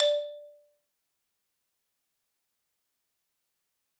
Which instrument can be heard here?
acoustic mallet percussion instrument